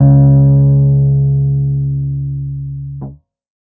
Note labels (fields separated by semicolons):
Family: keyboard; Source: electronic; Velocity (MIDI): 50